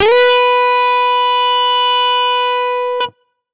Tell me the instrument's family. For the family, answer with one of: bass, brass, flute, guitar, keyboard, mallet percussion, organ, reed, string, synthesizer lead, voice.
guitar